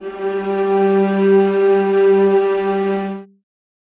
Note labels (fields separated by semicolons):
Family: string; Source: acoustic; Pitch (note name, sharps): G3; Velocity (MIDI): 25; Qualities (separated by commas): reverb